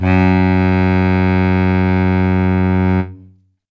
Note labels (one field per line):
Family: reed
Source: acoustic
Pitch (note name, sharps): F#2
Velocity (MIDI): 100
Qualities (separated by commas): reverb